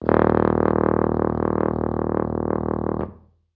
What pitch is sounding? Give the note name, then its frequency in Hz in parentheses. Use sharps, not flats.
D#1 (38.89 Hz)